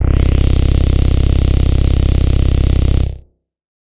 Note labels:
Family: bass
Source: synthesizer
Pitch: C0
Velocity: 25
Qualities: distorted

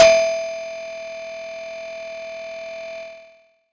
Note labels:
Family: mallet percussion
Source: acoustic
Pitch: E5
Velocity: 127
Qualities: distorted

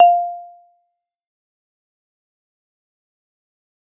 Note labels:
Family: mallet percussion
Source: acoustic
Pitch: F5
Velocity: 50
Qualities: fast decay, percussive

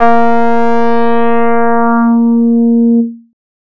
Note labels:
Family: bass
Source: synthesizer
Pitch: A#3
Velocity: 75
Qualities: distorted

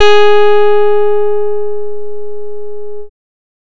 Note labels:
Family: bass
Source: synthesizer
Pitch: G#4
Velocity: 127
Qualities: distorted

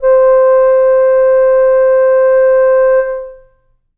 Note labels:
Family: flute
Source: acoustic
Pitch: C5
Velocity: 50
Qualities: long release, reverb

